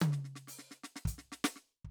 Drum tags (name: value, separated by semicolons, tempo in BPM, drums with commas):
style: fast funk; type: fill; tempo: 125 BPM; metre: 4/4; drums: closed hi-hat, hi-hat pedal, snare, high tom, kick